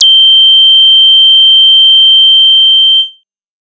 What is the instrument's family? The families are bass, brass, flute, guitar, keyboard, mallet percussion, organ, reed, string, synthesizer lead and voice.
bass